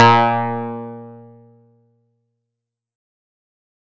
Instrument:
acoustic guitar